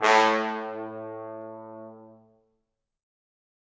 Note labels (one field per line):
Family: brass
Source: acoustic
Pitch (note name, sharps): A2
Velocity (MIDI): 25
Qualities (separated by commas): bright, fast decay, reverb